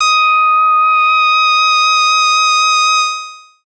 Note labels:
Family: bass; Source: synthesizer; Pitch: D#6; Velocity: 75; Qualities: long release

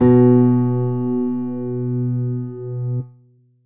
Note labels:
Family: keyboard; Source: electronic; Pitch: B2; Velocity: 50; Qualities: dark

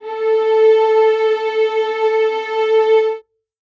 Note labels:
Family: string; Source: acoustic; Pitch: A4; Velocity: 50; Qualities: reverb

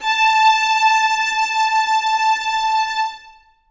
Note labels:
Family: string; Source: acoustic; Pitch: A5; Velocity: 100; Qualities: reverb

